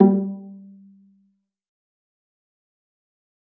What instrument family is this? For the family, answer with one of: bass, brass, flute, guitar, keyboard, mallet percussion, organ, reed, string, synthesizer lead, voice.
string